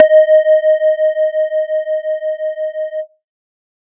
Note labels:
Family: synthesizer lead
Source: synthesizer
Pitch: D#5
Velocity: 100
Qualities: distorted

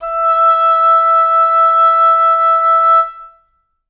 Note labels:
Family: reed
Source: acoustic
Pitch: E5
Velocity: 100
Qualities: reverb

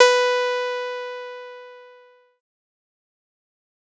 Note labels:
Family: bass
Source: synthesizer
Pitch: B4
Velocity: 75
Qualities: distorted, fast decay

